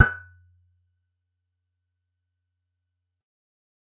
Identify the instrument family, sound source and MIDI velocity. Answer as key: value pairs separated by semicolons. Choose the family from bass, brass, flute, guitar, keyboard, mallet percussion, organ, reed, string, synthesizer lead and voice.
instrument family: guitar; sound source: acoustic; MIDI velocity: 50